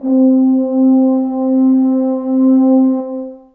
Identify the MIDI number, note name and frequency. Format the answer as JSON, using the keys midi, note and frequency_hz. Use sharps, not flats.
{"midi": 60, "note": "C4", "frequency_hz": 261.6}